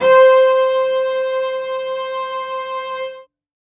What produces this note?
acoustic string instrument